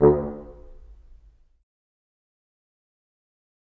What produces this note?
acoustic reed instrument